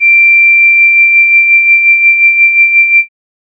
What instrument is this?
synthesizer keyboard